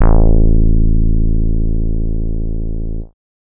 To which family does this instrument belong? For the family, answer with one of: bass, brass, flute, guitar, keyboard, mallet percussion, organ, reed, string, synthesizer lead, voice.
bass